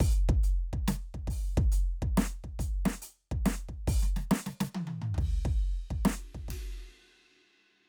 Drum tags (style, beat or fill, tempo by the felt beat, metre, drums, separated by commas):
rock, beat, 46.7 dotted-quarter beats per minute (140 eighth notes per minute), 6/8, crash, ride, closed hi-hat, open hi-hat, hi-hat pedal, snare, high tom, mid tom, floor tom, kick